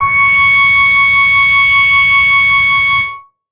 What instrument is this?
synthesizer bass